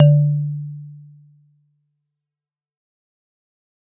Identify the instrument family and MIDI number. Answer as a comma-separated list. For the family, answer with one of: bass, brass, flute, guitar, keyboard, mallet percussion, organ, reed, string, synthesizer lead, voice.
mallet percussion, 50